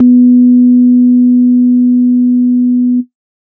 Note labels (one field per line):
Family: organ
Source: electronic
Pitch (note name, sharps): B3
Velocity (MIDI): 25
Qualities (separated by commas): dark